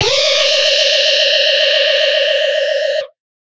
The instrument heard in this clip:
electronic guitar